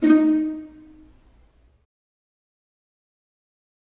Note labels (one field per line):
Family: string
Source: acoustic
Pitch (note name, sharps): D#4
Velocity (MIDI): 25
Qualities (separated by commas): dark, fast decay, reverb